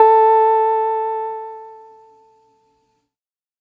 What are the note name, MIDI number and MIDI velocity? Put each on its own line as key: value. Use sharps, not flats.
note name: A4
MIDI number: 69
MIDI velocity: 100